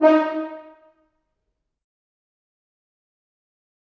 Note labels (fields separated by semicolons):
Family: brass; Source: acoustic; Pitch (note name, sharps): D#4; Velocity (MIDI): 100; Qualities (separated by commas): fast decay, reverb